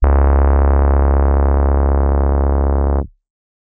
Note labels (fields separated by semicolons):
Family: keyboard; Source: electronic; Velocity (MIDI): 127; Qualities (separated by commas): dark